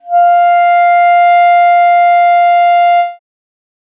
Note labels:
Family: reed; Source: acoustic; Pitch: F5; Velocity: 100

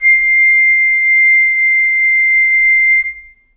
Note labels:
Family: flute; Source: acoustic; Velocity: 50; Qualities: reverb

